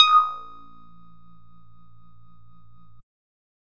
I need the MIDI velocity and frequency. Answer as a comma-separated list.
127, 1245 Hz